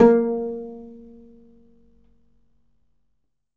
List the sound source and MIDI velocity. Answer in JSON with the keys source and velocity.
{"source": "acoustic", "velocity": 50}